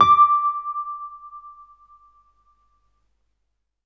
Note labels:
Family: keyboard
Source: electronic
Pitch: D6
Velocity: 100

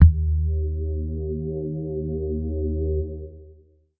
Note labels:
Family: guitar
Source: electronic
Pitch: D#2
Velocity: 25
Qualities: dark, distorted, long release

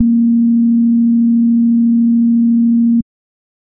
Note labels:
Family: bass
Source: synthesizer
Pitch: A#3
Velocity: 100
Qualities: dark

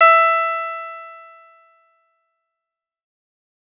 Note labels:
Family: guitar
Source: electronic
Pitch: E5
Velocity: 127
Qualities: bright, fast decay

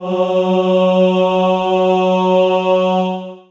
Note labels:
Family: voice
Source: acoustic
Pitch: F#3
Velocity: 75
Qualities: reverb

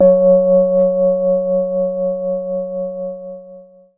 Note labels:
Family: keyboard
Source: electronic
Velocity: 50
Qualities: long release, reverb

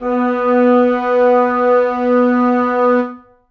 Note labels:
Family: reed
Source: acoustic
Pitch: B3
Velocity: 25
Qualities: reverb

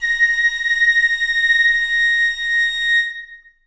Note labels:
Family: flute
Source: acoustic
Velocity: 25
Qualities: reverb

